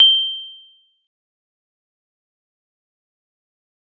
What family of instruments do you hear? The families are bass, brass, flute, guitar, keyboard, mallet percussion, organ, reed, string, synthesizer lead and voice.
guitar